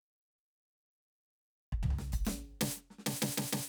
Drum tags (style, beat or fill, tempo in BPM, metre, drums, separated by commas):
Purdie shuffle, fill, 130 BPM, 4/4, closed hi-hat, hi-hat pedal, snare, high tom, floor tom, kick